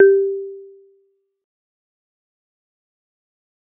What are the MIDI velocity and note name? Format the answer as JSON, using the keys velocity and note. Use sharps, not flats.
{"velocity": 25, "note": "G4"}